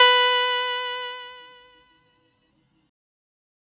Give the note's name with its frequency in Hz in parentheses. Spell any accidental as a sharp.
B4 (493.9 Hz)